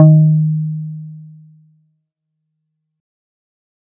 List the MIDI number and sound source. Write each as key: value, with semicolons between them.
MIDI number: 51; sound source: synthesizer